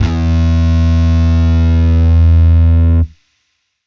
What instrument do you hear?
electronic bass